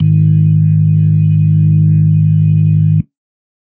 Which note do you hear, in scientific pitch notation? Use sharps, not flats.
G#1